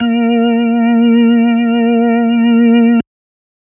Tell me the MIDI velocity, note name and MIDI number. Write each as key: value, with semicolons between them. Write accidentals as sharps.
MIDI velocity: 25; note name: A#3; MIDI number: 58